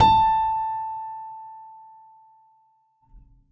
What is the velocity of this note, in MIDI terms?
127